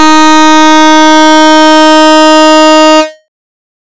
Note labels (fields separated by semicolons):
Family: bass; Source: synthesizer; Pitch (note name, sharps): D#4; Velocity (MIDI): 50; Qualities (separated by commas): bright, distorted